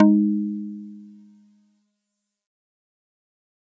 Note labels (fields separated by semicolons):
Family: mallet percussion; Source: acoustic; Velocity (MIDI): 75; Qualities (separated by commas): fast decay, multiphonic